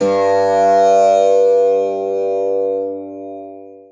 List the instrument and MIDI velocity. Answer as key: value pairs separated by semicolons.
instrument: acoustic guitar; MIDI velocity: 127